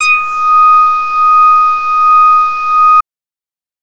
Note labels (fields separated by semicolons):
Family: bass; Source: synthesizer; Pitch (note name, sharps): D#6; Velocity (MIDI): 75